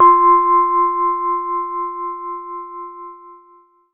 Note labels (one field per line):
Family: keyboard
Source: electronic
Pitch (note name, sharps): F4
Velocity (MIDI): 25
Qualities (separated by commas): long release, reverb